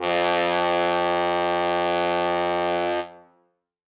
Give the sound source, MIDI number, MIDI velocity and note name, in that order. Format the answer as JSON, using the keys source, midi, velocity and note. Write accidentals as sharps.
{"source": "acoustic", "midi": 41, "velocity": 127, "note": "F2"}